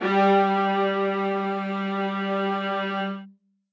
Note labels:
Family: string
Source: acoustic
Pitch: G3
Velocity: 127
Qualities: reverb

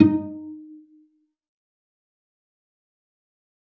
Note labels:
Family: string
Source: acoustic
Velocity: 25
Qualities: fast decay, percussive, reverb

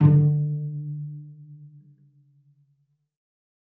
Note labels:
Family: string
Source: acoustic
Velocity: 50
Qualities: dark, reverb

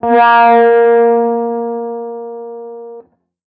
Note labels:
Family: guitar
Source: electronic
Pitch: A#3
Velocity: 100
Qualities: distorted, non-linear envelope

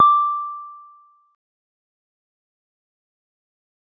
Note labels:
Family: guitar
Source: synthesizer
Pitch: D6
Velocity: 50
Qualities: dark, fast decay

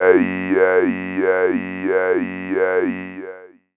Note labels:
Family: voice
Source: synthesizer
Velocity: 50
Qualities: long release, non-linear envelope, tempo-synced

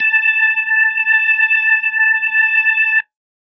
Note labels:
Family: organ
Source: electronic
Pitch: A5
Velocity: 100

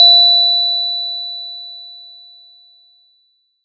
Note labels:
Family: mallet percussion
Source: acoustic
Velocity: 75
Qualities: bright

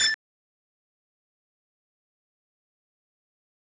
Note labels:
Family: bass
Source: synthesizer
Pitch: A6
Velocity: 25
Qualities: fast decay, percussive

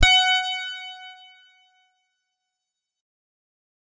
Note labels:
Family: guitar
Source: electronic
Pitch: F#5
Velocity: 127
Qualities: bright

